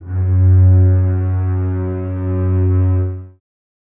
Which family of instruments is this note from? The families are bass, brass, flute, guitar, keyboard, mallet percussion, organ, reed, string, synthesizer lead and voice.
string